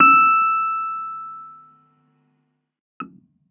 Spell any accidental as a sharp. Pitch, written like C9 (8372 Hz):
E6 (1319 Hz)